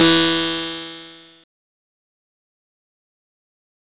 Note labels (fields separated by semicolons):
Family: guitar; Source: electronic; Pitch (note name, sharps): E3; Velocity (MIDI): 100; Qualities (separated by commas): bright, distorted, fast decay